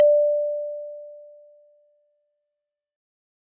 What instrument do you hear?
acoustic mallet percussion instrument